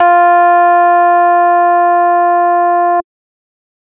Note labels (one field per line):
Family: organ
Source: electronic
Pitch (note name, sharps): F4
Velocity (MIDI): 127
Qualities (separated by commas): distorted